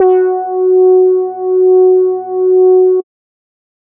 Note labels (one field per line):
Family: bass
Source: synthesizer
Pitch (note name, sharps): F#4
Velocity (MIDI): 100